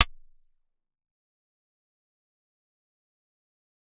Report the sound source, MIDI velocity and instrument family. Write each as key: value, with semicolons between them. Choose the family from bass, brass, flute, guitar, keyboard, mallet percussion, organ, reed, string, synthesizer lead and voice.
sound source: acoustic; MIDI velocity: 75; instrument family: mallet percussion